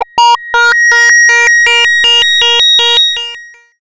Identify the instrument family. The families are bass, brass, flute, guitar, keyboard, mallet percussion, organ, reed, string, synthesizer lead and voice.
bass